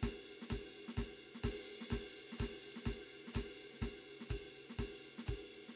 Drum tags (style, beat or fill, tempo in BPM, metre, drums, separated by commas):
rock shuffle, beat, 125 BPM, 4/4, ride, hi-hat pedal, snare, kick